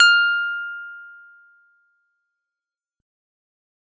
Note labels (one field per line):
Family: guitar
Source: electronic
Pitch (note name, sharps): F6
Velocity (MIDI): 127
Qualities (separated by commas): fast decay